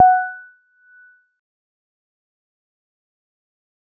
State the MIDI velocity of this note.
25